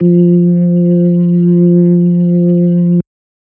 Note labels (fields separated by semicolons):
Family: organ; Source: electronic; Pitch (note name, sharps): F3; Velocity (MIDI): 75